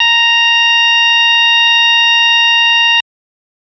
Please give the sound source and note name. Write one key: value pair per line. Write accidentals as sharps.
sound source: electronic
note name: A#5